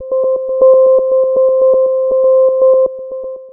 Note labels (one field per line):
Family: synthesizer lead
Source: synthesizer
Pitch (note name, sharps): C5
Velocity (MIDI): 75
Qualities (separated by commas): dark, long release, tempo-synced